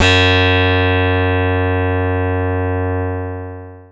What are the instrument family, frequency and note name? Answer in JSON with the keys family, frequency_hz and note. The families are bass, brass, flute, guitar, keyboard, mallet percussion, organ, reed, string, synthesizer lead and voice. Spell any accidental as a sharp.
{"family": "keyboard", "frequency_hz": 92.5, "note": "F#2"}